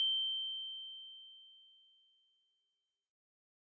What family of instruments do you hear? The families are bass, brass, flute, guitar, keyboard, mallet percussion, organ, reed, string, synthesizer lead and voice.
mallet percussion